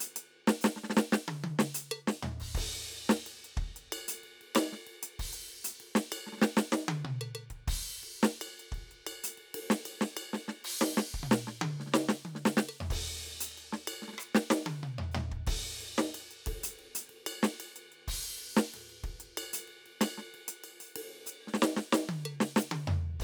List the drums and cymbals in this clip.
crash, ride, ride bell, closed hi-hat, open hi-hat, hi-hat pedal, percussion, snare, cross-stick, high tom, mid tom, floor tom and kick